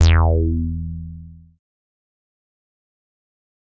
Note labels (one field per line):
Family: bass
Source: synthesizer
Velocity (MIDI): 75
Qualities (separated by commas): distorted, fast decay